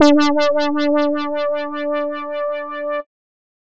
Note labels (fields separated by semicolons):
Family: bass; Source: synthesizer; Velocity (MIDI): 100; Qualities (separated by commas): distorted